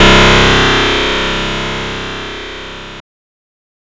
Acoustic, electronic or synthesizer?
synthesizer